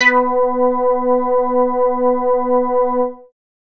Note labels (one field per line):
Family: bass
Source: synthesizer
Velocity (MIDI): 25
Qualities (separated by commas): distorted